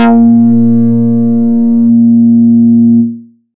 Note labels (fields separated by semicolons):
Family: bass; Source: synthesizer; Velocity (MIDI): 75; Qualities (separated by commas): distorted